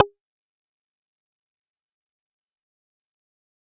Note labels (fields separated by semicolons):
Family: bass; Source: synthesizer; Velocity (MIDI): 75; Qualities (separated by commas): distorted, fast decay, percussive